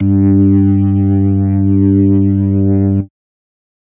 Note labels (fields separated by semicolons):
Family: organ; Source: electronic; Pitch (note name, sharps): G2; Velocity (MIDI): 127; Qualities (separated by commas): distorted